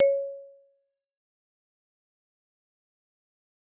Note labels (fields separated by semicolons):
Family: mallet percussion; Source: acoustic; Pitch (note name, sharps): C#5; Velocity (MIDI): 127; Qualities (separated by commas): fast decay, percussive